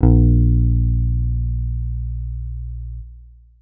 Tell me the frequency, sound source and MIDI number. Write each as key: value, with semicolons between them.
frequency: 58.27 Hz; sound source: electronic; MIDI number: 34